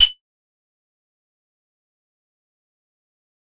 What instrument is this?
acoustic keyboard